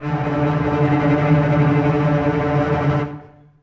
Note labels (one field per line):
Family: string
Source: acoustic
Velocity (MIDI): 100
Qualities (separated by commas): non-linear envelope, reverb